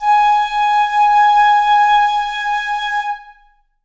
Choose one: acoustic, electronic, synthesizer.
acoustic